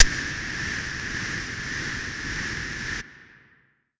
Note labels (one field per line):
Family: flute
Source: acoustic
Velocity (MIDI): 100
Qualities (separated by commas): distorted